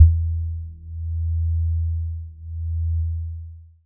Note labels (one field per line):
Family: mallet percussion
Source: electronic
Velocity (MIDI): 25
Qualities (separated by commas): long release